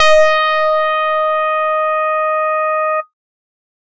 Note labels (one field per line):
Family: bass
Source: synthesizer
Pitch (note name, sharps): D#5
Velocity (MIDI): 127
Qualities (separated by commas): distorted